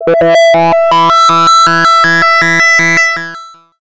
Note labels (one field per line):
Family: bass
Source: synthesizer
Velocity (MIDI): 75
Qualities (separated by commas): bright, distorted, long release, multiphonic, tempo-synced